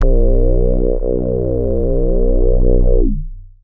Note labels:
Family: bass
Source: synthesizer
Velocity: 127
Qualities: distorted, long release, multiphonic

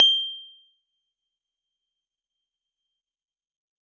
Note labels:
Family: keyboard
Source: electronic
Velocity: 127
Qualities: fast decay, percussive

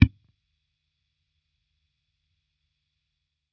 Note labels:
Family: bass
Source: electronic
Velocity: 25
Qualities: percussive

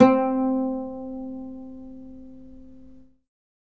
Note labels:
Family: guitar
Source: acoustic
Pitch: C4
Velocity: 25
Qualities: reverb

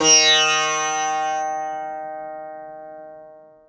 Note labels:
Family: guitar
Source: acoustic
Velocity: 127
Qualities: bright, long release, multiphonic, reverb

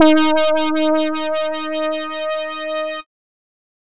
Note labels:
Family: bass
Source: synthesizer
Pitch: D#4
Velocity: 127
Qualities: bright, distorted

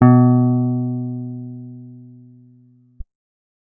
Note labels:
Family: guitar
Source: acoustic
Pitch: B2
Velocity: 25

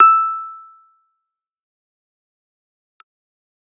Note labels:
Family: keyboard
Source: electronic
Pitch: E6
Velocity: 25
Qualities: fast decay, percussive

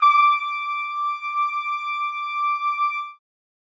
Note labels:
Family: brass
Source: acoustic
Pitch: D6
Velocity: 50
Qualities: reverb

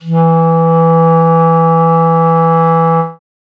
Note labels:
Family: reed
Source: acoustic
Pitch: E3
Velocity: 25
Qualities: dark

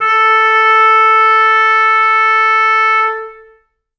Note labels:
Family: reed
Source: acoustic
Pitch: A4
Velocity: 100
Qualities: long release, reverb

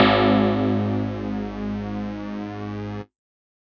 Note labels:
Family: mallet percussion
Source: electronic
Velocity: 50

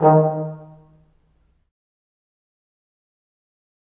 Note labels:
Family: brass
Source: acoustic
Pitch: D#3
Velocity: 50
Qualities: dark, fast decay, reverb

